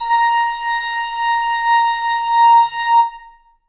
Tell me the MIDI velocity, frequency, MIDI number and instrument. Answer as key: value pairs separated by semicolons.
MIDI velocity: 50; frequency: 932.3 Hz; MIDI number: 82; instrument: acoustic reed instrument